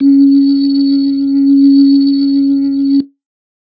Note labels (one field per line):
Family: organ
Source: electronic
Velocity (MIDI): 100